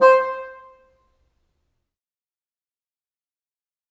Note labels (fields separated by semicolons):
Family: reed; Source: acoustic; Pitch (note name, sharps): C5; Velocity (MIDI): 100; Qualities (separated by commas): fast decay, percussive, reverb